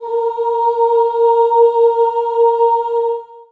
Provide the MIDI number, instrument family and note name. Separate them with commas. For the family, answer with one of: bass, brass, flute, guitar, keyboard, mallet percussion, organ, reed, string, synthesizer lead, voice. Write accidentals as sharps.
70, voice, A#4